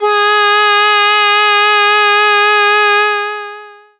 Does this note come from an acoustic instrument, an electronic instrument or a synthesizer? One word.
synthesizer